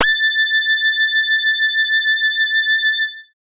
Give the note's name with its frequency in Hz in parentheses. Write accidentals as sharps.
A6 (1760 Hz)